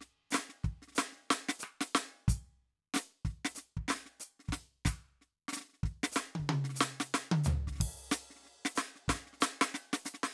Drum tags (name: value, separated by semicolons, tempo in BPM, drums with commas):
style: New Orleans funk; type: beat; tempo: 93 BPM; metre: 4/4; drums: ride, hi-hat pedal, snare, cross-stick, high tom, floor tom, kick